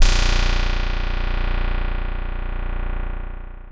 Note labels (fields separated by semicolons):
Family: guitar; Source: synthesizer; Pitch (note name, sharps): A#0; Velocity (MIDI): 50; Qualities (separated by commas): bright, long release